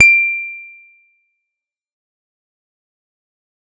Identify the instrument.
electronic guitar